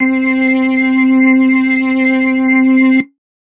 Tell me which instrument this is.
electronic keyboard